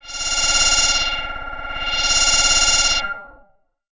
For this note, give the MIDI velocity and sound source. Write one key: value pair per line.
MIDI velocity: 50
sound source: synthesizer